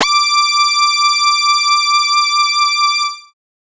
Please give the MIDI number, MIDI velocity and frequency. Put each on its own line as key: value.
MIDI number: 86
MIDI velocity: 25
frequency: 1175 Hz